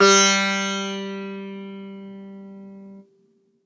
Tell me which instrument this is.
acoustic guitar